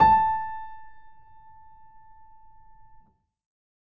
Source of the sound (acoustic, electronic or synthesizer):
acoustic